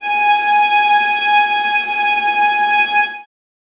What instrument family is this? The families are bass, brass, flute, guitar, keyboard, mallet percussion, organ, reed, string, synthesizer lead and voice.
string